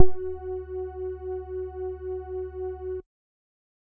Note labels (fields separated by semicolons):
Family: bass; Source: synthesizer; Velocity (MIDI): 25